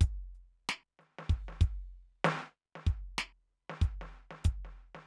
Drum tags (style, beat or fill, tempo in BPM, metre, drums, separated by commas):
hip-hop, beat, 94 BPM, 4/4, crash, closed hi-hat, snare, kick